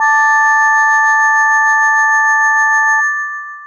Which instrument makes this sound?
electronic mallet percussion instrument